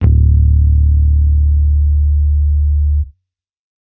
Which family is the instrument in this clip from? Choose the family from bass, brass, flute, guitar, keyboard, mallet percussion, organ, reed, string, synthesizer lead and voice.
bass